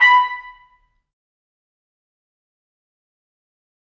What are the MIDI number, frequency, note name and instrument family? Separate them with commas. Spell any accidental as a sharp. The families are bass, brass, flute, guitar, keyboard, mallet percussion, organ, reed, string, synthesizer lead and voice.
83, 987.8 Hz, B5, brass